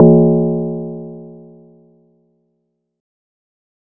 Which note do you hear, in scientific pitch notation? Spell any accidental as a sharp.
C1